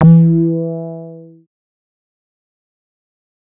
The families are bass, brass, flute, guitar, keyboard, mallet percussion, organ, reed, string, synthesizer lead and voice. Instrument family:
bass